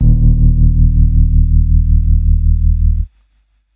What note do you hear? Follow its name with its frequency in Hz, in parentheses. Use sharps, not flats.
D#1 (38.89 Hz)